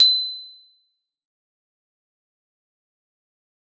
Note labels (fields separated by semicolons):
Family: guitar; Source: acoustic; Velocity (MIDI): 75; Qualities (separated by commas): bright, fast decay, percussive, reverb